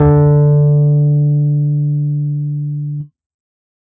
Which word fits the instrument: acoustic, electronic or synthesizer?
electronic